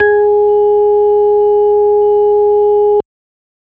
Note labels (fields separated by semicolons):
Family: organ; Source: electronic; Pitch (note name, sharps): G#4; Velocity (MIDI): 127